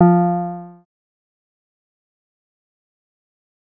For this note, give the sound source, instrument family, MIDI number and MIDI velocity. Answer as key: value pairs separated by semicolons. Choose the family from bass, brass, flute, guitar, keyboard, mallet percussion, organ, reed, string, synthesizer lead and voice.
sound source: synthesizer; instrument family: synthesizer lead; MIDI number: 53; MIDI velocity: 25